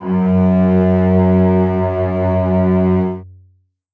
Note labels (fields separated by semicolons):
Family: string; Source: acoustic; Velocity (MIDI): 127; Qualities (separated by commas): reverb